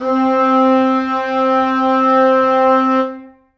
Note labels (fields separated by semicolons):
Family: reed; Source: acoustic; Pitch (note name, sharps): C4; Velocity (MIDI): 75; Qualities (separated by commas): reverb